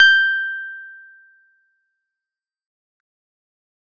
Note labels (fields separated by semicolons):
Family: keyboard; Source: electronic; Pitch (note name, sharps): G6; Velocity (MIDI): 127; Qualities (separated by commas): fast decay